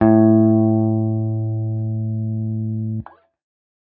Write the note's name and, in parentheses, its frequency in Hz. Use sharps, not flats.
A2 (110 Hz)